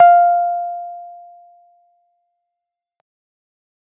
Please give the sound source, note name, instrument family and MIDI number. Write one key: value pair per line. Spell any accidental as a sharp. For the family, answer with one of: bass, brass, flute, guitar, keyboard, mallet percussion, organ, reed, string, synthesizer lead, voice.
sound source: electronic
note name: F5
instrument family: keyboard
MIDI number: 77